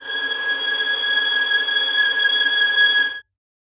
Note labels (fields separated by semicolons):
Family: string; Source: acoustic; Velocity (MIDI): 25; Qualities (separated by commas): reverb